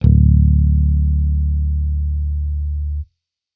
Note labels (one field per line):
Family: bass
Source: electronic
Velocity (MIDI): 25